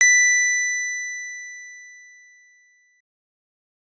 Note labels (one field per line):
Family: keyboard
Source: electronic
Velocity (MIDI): 127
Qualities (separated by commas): bright